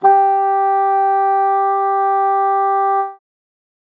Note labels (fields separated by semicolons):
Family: reed; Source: acoustic; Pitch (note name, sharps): G4; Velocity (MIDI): 100